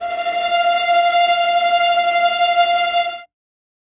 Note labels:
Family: string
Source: acoustic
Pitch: F5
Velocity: 75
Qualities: bright, non-linear envelope, reverb

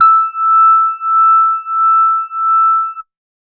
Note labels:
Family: organ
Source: electronic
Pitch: E6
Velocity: 50

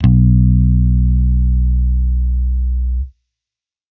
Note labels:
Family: bass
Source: electronic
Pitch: B1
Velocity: 75

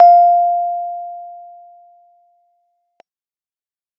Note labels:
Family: keyboard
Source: electronic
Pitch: F5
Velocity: 50

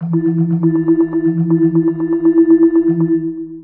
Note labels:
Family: mallet percussion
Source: synthesizer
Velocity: 75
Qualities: dark, long release, multiphonic, percussive, tempo-synced

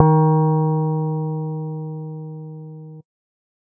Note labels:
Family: bass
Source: synthesizer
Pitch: D#3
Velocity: 25

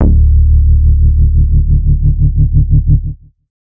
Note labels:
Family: bass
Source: synthesizer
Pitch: D1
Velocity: 127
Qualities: distorted

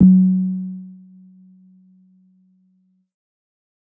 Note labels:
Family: keyboard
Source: electronic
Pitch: F#3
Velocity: 75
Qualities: dark

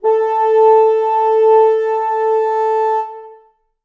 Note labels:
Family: reed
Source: acoustic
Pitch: A4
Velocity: 127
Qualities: reverb

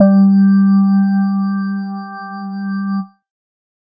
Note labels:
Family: organ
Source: electronic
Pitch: G3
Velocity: 50

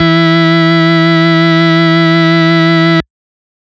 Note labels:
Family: organ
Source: electronic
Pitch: E3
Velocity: 100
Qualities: distorted

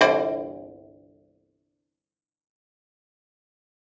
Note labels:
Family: guitar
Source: acoustic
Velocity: 75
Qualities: fast decay

